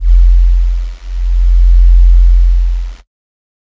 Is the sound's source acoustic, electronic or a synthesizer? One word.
synthesizer